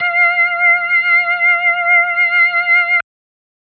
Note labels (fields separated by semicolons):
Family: organ; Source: electronic; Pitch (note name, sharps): F5; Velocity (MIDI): 127